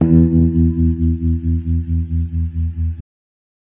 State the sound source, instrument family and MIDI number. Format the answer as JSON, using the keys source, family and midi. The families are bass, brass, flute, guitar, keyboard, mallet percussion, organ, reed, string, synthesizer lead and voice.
{"source": "electronic", "family": "guitar", "midi": 40}